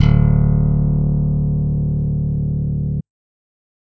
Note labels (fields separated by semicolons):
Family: bass; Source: electronic; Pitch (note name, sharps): D1; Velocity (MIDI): 127; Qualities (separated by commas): bright